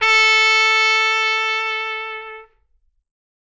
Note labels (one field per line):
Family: brass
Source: acoustic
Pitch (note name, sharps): A4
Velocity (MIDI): 100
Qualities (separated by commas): bright